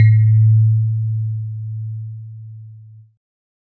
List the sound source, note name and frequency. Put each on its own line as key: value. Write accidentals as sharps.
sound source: electronic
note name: A2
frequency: 110 Hz